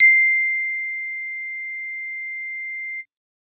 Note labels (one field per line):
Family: bass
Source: synthesizer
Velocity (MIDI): 25